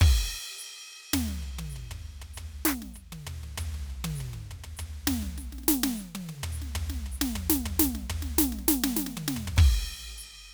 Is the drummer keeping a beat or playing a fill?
fill